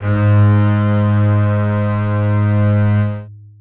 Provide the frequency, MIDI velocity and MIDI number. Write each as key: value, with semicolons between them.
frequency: 103.8 Hz; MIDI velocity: 127; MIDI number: 44